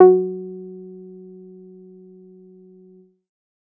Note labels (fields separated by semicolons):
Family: bass; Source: synthesizer; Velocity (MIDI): 50; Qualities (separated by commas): dark, percussive